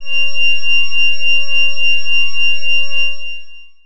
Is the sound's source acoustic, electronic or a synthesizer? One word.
electronic